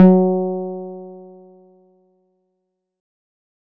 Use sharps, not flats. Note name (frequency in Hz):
F#3 (185 Hz)